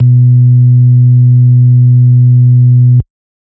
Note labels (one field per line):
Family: organ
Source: electronic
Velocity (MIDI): 100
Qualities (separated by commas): dark